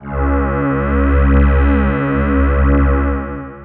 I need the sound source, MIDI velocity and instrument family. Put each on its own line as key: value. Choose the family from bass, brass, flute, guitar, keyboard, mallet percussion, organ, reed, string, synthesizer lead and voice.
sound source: synthesizer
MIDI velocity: 25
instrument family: voice